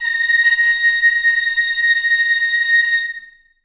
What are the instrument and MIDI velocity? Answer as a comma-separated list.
acoustic flute, 100